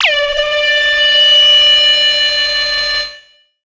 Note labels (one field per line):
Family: synthesizer lead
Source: synthesizer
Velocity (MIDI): 25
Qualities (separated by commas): distorted, multiphonic, non-linear envelope